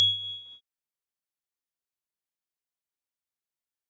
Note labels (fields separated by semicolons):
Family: keyboard; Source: electronic; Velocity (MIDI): 75; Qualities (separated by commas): bright, fast decay, percussive, reverb